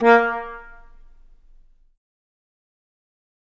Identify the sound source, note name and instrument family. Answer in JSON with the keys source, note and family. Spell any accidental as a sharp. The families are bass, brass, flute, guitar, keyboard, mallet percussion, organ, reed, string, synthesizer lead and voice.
{"source": "acoustic", "note": "A#3", "family": "flute"}